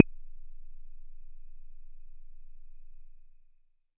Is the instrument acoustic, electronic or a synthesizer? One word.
synthesizer